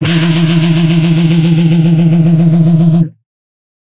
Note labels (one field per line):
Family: guitar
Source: electronic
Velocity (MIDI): 50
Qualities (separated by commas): bright, distorted